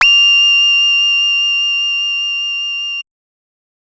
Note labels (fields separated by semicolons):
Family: bass; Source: synthesizer; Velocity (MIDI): 50; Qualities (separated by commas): bright, distorted